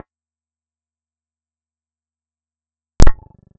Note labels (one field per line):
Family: bass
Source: synthesizer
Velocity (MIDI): 127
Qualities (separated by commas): percussive, reverb